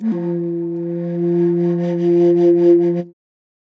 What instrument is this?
acoustic flute